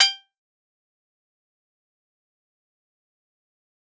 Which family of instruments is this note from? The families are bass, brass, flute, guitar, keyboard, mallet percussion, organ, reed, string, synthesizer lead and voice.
guitar